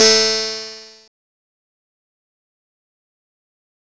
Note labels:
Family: guitar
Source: electronic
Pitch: A3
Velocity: 100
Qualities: bright, distorted, fast decay

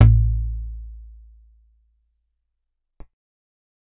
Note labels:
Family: guitar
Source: acoustic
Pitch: A1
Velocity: 25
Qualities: dark

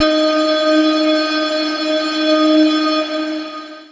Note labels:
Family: guitar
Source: electronic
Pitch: D#4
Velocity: 50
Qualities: long release

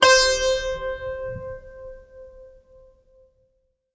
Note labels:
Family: guitar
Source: acoustic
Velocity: 50

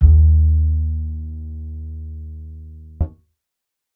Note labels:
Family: bass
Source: acoustic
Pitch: D#2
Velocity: 50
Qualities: dark

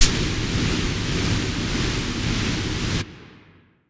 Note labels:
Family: flute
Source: acoustic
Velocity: 25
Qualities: distorted

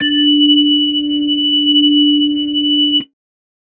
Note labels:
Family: organ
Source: electronic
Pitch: D4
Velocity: 127

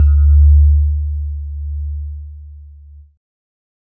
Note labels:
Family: keyboard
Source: electronic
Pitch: D2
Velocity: 50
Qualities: multiphonic

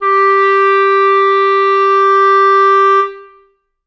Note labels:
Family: reed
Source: acoustic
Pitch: G4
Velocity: 127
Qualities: reverb

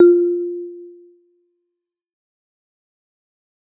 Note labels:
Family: mallet percussion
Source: acoustic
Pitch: F4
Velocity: 50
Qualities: fast decay, reverb

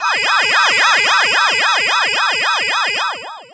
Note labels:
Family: voice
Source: synthesizer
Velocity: 50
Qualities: bright, distorted, long release

